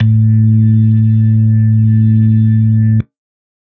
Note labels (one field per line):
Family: organ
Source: electronic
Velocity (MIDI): 127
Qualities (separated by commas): dark